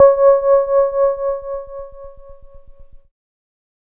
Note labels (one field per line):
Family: keyboard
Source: electronic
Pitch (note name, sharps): C#5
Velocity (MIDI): 50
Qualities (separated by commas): dark